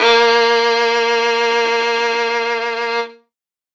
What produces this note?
acoustic string instrument